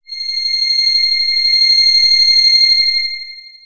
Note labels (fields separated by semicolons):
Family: synthesizer lead; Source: synthesizer; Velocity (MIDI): 127; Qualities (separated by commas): long release, non-linear envelope